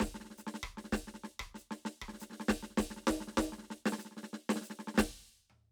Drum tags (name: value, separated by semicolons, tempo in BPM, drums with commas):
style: maracatu; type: beat; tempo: 96 BPM; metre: 4/4; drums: hi-hat pedal, snare, cross-stick, floor tom, kick